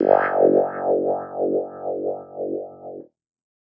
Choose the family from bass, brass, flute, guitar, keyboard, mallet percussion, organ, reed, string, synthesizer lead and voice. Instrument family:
keyboard